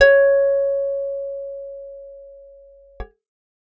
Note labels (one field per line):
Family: guitar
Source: acoustic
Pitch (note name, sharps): C#5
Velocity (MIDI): 127